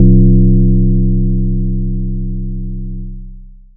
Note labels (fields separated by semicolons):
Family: mallet percussion; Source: acoustic; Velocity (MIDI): 75; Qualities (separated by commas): distorted, long release